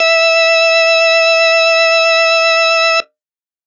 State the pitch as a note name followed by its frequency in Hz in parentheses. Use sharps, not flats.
E5 (659.3 Hz)